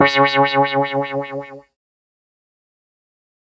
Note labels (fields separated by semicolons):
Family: keyboard; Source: synthesizer; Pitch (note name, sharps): C#3; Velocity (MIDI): 50; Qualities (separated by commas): distorted, fast decay